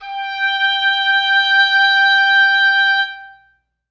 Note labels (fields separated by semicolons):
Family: reed; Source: acoustic; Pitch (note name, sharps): G5; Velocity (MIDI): 127; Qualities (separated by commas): reverb